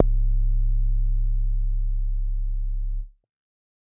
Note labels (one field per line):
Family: bass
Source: synthesizer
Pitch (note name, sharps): C#1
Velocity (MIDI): 100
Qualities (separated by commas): dark, distorted